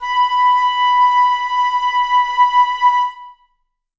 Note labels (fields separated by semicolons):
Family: reed; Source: acoustic; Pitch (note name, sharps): B5; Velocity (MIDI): 75; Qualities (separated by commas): reverb